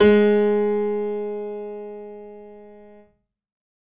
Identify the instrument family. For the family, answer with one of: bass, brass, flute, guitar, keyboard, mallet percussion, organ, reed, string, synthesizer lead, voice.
keyboard